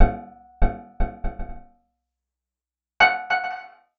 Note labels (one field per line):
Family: guitar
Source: acoustic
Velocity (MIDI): 50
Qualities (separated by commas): percussive, reverb